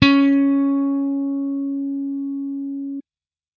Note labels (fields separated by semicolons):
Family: bass; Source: electronic; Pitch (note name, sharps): C#4; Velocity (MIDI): 127